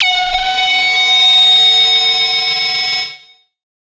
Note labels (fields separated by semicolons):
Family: synthesizer lead; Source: synthesizer; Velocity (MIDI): 100; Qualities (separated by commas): bright, distorted, multiphonic, non-linear envelope